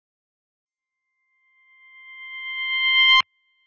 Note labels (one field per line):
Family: guitar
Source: electronic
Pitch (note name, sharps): C6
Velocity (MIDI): 127